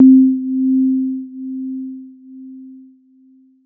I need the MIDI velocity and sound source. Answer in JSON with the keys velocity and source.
{"velocity": 100, "source": "electronic"}